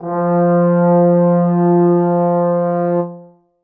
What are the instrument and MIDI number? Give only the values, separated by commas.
acoustic brass instrument, 53